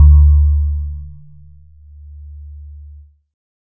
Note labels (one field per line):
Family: keyboard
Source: electronic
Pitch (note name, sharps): D2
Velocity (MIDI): 50